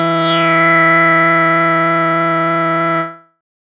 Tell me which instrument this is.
synthesizer bass